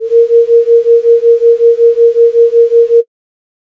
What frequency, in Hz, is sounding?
466.2 Hz